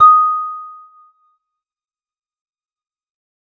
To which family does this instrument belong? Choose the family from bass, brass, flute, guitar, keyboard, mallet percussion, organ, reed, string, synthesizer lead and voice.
guitar